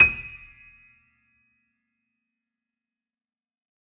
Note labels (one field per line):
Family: keyboard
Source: acoustic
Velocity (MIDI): 127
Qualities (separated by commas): fast decay, percussive, reverb